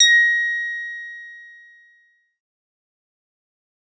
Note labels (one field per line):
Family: synthesizer lead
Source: synthesizer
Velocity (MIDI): 50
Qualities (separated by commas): distorted, fast decay